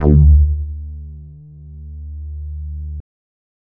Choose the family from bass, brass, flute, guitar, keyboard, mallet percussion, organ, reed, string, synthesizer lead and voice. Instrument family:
bass